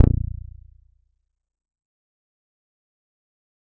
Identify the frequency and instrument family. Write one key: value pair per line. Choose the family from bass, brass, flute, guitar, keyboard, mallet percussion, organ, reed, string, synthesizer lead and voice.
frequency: 29.14 Hz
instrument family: bass